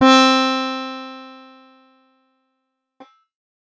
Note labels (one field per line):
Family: guitar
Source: acoustic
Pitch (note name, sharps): C4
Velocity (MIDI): 100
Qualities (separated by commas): bright, distorted